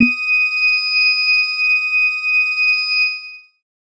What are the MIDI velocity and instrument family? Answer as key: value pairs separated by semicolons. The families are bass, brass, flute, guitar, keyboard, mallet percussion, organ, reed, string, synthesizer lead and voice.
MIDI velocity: 100; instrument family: organ